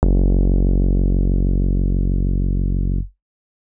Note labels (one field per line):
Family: keyboard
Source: electronic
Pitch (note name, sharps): F#1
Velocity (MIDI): 100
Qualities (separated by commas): distorted